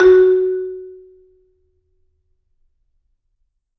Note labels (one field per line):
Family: mallet percussion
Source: acoustic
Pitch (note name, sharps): F#4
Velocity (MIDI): 127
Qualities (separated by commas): reverb